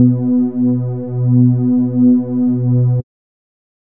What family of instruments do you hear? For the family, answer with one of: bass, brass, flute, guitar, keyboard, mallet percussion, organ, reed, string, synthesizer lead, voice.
bass